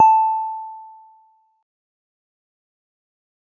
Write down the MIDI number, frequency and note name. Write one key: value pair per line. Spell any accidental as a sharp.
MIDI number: 81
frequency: 880 Hz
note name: A5